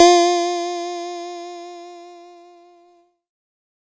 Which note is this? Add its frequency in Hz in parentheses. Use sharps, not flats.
F4 (349.2 Hz)